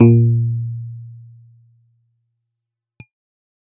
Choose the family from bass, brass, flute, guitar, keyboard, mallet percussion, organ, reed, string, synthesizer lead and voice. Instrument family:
keyboard